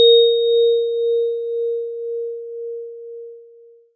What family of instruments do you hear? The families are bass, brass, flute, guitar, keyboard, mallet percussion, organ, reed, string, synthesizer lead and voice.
mallet percussion